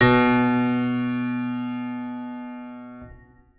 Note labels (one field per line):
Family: organ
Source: electronic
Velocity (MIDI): 100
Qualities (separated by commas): reverb